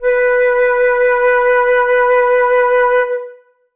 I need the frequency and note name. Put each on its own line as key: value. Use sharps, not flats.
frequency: 493.9 Hz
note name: B4